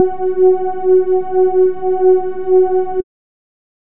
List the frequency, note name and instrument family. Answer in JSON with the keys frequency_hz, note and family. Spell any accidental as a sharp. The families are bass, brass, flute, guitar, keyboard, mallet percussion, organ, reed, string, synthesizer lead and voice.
{"frequency_hz": 370, "note": "F#4", "family": "bass"}